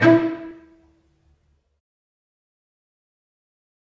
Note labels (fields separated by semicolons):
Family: string; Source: acoustic; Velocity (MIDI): 25; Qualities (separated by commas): fast decay, percussive, reverb